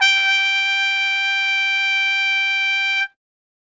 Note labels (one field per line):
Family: brass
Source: acoustic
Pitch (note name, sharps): G5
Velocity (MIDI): 75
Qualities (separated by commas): bright